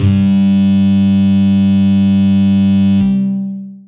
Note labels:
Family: guitar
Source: electronic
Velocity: 25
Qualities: bright, distorted, long release

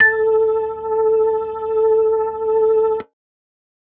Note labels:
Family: organ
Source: electronic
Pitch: A4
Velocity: 25

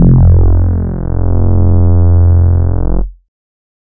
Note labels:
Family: bass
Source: synthesizer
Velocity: 25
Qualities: distorted

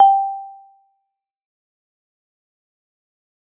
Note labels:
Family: mallet percussion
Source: acoustic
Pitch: G5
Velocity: 100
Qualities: fast decay, percussive

